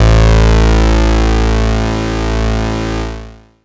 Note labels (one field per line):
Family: bass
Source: synthesizer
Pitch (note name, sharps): A1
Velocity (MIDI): 127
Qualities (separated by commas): bright, distorted, long release